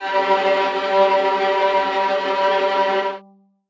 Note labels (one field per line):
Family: string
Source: acoustic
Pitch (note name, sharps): G3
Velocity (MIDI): 75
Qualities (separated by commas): non-linear envelope, reverb